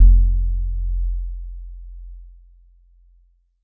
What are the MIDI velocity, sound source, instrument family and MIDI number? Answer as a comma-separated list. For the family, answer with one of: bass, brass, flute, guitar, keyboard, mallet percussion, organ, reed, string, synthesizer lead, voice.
50, acoustic, mallet percussion, 29